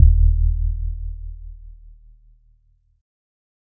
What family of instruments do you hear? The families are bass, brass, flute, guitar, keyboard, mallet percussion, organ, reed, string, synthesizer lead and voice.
keyboard